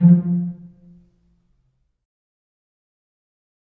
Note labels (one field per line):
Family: string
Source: acoustic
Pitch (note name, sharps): F3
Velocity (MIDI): 75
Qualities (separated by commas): dark, fast decay, reverb